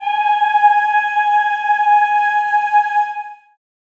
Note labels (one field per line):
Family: voice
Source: acoustic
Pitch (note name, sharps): G#5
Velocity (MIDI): 25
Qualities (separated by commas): reverb